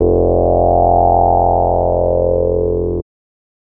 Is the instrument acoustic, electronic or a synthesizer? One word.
synthesizer